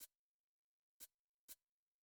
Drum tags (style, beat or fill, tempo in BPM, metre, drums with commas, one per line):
rock
beat
118 BPM
4/4
hi-hat pedal